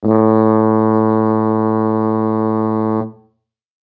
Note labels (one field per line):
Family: brass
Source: acoustic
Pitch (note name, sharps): A2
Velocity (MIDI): 100